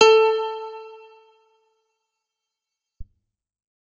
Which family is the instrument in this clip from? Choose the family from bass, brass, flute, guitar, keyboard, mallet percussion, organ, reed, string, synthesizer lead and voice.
guitar